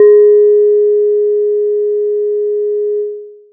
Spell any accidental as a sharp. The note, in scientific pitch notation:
G#4